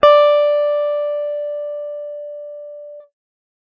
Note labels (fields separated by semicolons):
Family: guitar; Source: electronic; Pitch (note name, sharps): D5; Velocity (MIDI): 75